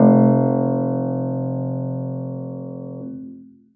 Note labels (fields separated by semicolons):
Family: keyboard; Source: acoustic; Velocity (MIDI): 25; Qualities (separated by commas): long release, reverb